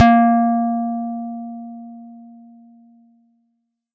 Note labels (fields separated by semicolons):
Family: guitar; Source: electronic; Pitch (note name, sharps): A#3; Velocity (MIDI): 50